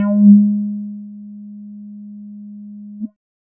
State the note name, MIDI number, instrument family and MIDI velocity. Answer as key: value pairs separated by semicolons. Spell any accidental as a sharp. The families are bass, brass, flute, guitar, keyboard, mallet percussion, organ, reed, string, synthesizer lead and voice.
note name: G#3; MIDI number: 56; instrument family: bass; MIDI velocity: 25